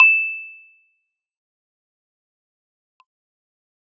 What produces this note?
electronic keyboard